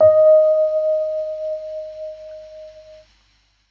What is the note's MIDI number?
75